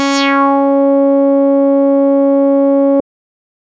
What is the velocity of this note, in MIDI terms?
127